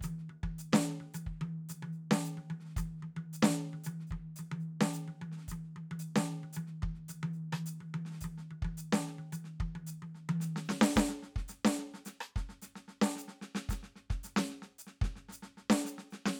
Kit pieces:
hi-hat pedal, snare, cross-stick, high tom and kick